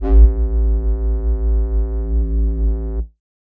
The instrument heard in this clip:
synthesizer flute